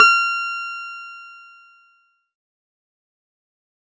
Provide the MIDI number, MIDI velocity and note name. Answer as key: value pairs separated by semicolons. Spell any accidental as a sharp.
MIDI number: 89; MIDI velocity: 127; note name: F6